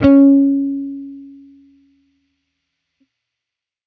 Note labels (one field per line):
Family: bass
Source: electronic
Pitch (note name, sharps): C#4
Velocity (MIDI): 50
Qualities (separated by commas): distorted